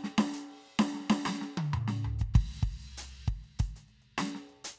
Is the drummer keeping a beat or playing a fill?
beat